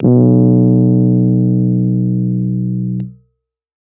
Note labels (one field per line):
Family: keyboard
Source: electronic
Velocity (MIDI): 127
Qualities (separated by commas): dark